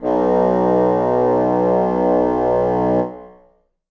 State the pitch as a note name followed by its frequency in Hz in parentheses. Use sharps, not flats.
B1 (61.74 Hz)